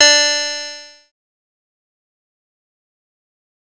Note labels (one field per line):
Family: bass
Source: synthesizer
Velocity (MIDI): 50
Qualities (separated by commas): bright, distorted, fast decay